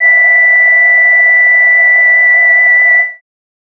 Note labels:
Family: voice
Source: synthesizer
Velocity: 100

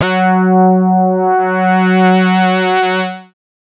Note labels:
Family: bass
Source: synthesizer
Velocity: 75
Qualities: distorted, multiphonic

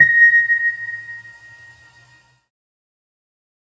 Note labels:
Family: keyboard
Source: electronic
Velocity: 75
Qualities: fast decay

